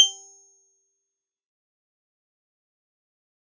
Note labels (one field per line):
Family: mallet percussion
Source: acoustic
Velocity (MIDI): 127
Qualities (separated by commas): bright, fast decay, percussive